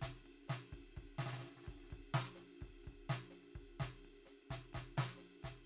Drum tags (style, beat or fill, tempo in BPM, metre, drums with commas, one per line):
bossa nova
beat
127 BPM
4/4
ride, hi-hat pedal, snare, kick